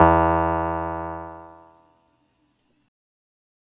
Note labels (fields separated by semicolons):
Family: keyboard; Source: electronic; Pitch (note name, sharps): E2; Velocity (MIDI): 75